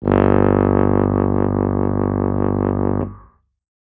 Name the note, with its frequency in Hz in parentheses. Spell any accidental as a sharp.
G1 (49 Hz)